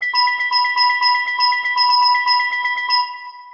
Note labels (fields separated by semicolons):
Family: mallet percussion; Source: synthesizer; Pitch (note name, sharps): B5; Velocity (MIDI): 127; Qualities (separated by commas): long release, multiphonic, tempo-synced